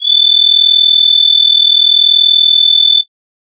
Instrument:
synthesizer flute